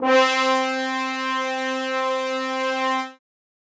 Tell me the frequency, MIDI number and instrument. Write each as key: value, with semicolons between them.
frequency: 261.6 Hz; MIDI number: 60; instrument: acoustic brass instrument